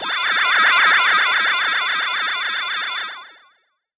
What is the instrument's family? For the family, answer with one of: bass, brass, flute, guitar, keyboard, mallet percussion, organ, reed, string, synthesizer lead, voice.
voice